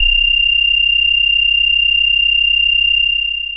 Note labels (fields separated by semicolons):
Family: bass; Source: synthesizer; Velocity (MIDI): 25; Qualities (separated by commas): long release